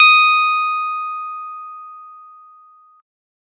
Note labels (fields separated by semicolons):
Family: keyboard; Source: electronic; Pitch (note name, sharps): D#6; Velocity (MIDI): 127; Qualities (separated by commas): bright, distorted